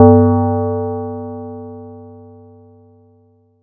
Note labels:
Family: mallet percussion; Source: acoustic; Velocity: 75; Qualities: multiphonic

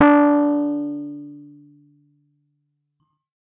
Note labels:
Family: keyboard; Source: electronic; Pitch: D4; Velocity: 100; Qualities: distorted

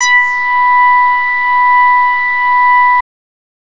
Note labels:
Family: bass; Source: synthesizer; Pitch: B5; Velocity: 25; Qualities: distorted

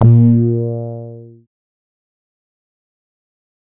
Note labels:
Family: bass; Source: synthesizer; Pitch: A#2; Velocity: 127; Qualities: distorted, fast decay

